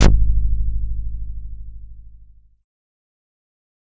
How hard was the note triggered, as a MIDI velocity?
127